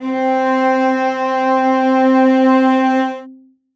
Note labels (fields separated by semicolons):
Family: string; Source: acoustic; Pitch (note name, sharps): C4; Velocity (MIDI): 50; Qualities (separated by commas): reverb